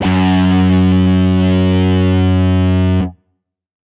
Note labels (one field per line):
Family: guitar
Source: electronic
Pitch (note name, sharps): F#2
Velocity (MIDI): 50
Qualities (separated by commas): bright, distorted